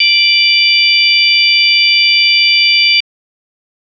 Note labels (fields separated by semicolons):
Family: organ; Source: electronic; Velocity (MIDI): 25; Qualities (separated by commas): bright